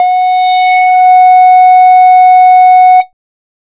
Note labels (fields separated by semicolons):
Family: bass; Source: synthesizer; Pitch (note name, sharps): F#5; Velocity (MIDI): 127; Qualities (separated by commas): distorted